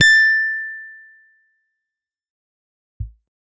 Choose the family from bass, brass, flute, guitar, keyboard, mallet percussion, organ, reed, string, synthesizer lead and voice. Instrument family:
guitar